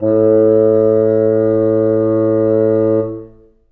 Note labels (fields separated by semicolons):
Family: reed; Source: acoustic; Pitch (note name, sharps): A2; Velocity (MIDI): 50; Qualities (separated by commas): long release, reverb